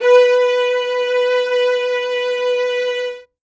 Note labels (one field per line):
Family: string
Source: acoustic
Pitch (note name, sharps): B4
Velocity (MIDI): 127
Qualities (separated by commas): reverb